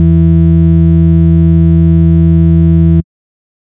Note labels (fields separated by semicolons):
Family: bass; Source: synthesizer; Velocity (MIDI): 75; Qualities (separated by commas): dark, distorted